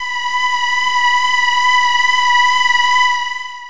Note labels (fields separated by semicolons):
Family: voice; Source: synthesizer; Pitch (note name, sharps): B5; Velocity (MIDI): 25; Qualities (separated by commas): distorted, long release